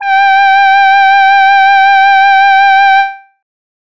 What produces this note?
synthesizer voice